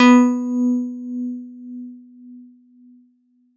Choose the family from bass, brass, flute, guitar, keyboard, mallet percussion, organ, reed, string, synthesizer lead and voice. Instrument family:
keyboard